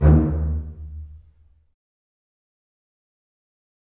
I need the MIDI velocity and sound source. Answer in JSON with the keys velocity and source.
{"velocity": 50, "source": "acoustic"}